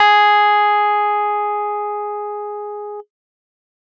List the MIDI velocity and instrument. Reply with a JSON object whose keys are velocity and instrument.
{"velocity": 127, "instrument": "electronic keyboard"}